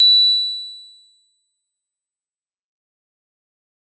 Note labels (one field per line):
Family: guitar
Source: synthesizer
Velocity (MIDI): 127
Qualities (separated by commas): bright